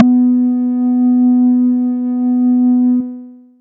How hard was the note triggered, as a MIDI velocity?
75